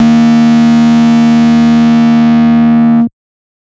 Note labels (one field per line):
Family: bass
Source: synthesizer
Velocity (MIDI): 50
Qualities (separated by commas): bright, distorted, multiphonic